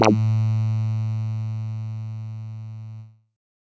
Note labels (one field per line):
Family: bass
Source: synthesizer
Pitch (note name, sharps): A2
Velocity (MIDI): 50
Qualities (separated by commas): distorted